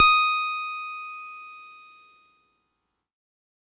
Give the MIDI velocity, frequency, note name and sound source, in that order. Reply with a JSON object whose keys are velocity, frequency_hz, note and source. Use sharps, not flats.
{"velocity": 50, "frequency_hz": 1245, "note": "D#6", "source": "electronic"}